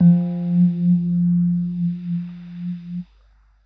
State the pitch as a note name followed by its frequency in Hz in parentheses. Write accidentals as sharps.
F3 (174.6 Hz)